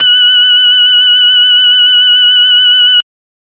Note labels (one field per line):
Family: organ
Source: electronic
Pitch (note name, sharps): F#6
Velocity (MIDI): 127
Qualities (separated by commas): bright